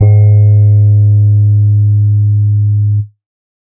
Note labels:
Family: keyboard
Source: electronic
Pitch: G#2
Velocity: 100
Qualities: distorted

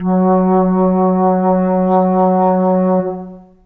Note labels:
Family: flute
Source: acoustic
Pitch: F#3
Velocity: 127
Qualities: long release, reverb

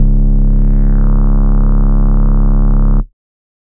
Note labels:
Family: bass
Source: synthesizer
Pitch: C#1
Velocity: 127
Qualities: distorted

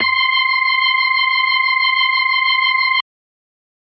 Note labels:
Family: organ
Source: electronic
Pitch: C6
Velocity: 127

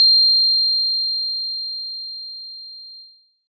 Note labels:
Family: mallet percussion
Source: acoustic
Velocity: 25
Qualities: bright

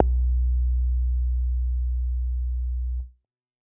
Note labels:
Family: bass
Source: synthesizer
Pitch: B1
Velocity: 75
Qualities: dark, distorted

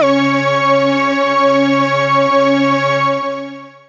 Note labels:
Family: synthesizer lead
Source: synthesizer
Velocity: 100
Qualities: bright, long release

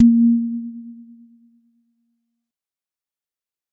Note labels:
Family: mallet percussion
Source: acoustic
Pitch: A#3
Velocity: 50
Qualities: dark, fast decay

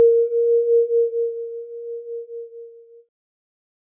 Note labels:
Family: keyboard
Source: electronic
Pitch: A#4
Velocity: 75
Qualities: multiphonic

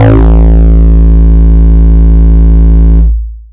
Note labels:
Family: bass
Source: synthesizer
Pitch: A1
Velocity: 127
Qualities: bright, distorted, long release

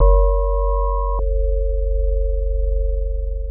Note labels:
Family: mallet percussion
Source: synthesizer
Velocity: 127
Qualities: long release, multiphonic

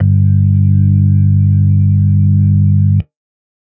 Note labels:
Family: organ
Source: electronic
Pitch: G1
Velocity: 100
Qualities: dark

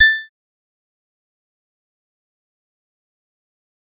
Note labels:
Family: bass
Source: synthesizer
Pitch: A6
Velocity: 75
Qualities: fast decay, percussive

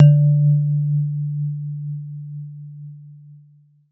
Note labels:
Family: mallet percussion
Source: acoustic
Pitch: D3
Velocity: 100

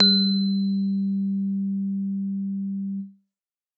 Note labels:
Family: keyboard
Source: acoustic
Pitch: G3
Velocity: 127

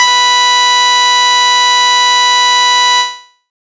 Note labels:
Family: bass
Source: synthesizer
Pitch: B5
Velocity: 100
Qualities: bright, distorted

